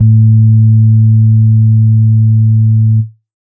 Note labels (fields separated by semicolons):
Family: organ; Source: electronic; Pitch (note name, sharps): A2; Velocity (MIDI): 127; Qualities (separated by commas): dark